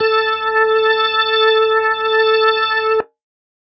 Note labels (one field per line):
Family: organ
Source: electronic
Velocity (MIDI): 25